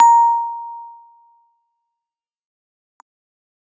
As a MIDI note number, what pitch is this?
82